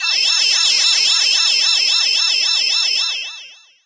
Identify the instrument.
synthesizer voice